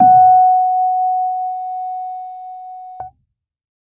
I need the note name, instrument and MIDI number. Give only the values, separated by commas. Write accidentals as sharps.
F#5, electronic keyboard, 78